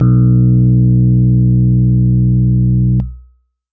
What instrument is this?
electronic keyboard